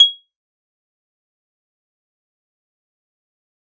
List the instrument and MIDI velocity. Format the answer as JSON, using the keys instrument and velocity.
{"instrument": "acoustic guitar", "velocity": 127}